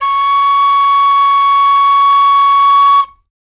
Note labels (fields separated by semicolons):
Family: flute; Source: acoustic; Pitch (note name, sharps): C#6; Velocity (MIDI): 50